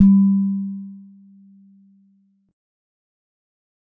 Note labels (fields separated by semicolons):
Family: mallet percussion; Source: acoustic; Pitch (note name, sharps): G3; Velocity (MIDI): 25; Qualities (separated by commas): dark, fast decay, non-linear envelope